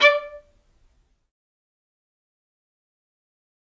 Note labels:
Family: string; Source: acoustic; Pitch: D5; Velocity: 75; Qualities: fast decay, percussive, reverb

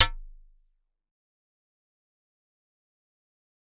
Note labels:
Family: mallet percussion; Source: acoustic; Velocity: 25; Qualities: fast decay, percussive

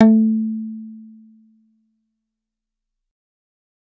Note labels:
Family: bass; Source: synthesizer; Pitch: A3; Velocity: 75

